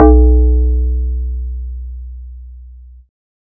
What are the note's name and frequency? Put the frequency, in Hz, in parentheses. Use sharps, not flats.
B1 (61.74 Hz)